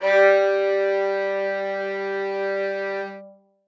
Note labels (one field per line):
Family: string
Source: acoustic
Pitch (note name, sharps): G3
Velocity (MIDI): 127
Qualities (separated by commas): reverb